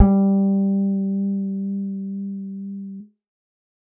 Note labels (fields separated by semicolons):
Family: bass; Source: synthesizer; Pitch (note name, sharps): G3; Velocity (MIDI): 100; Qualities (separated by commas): dark, reverb